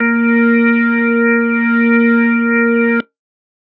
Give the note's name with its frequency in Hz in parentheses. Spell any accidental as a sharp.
A#3 (233.1 Hz)